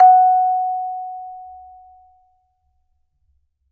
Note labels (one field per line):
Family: mallet percussion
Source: acoustic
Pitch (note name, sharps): F#5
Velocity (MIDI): 100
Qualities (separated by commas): reverb